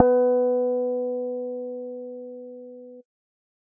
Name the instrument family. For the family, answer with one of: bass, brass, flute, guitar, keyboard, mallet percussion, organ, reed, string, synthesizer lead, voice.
bass